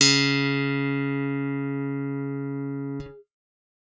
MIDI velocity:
127